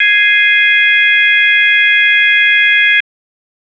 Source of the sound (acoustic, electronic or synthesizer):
electronic